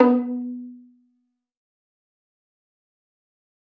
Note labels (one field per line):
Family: string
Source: acoustic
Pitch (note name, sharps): B3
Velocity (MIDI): 100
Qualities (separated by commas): fast decay, reverb